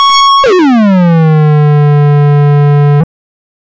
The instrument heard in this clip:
synthesizer bass